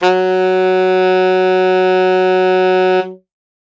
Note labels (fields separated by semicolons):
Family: reed; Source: acoustic; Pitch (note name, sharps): F#3; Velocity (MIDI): 100